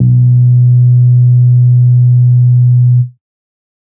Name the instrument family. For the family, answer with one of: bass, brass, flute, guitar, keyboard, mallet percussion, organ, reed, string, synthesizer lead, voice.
bass